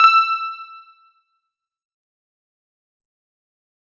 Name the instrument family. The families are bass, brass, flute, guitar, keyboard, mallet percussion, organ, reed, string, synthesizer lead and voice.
guitar